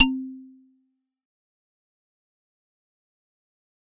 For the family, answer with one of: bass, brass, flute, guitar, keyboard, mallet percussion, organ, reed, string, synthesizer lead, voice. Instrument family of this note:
mallet percussion